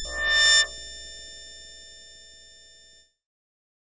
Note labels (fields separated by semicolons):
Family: keyboard; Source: synthesizer; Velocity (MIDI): 25; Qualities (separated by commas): bright, distorted